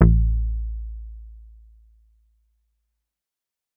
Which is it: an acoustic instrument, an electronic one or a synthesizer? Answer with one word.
electronic